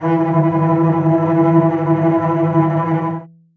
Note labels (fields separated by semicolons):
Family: string; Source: acoustic; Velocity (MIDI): 75; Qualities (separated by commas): non-linear envelope, reverb